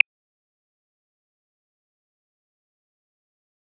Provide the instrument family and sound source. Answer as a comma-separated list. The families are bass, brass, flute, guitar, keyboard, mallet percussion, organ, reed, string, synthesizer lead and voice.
bass, synthesizer